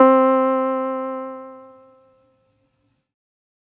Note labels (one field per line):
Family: keyboard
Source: electronic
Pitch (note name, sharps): C4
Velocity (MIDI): 75